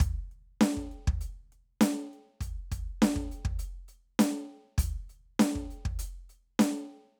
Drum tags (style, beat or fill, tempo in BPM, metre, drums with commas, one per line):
Latin funk
beat
100 BPM
4/4
crash, closed hi-hat, snare, kick